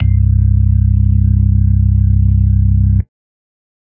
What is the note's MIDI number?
24